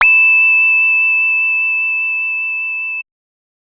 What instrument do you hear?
synthesizer bass